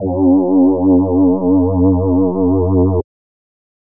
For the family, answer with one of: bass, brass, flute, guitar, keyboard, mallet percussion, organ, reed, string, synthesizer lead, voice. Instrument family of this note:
voice